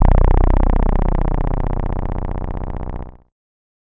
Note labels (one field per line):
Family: bass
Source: synthesizer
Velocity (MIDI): 75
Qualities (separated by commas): bright, distorted